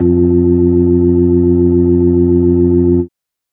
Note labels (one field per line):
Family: organ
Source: electronic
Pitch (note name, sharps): F2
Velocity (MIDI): 50